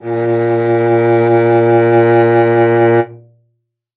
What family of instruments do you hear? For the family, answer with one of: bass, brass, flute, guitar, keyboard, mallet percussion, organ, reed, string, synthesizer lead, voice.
string